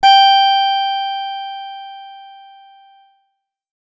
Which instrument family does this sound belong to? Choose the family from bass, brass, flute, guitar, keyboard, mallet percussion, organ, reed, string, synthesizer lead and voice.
guitar